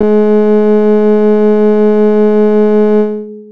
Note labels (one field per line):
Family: keyboard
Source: electronic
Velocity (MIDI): 75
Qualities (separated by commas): distorted, long release